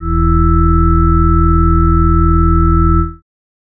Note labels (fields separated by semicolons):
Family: organ; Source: electronic; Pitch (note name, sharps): E1; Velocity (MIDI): 75